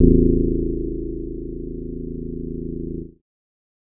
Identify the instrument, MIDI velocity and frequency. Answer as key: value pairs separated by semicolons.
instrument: synthesizer bass; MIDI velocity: 50; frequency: 27.5 Hz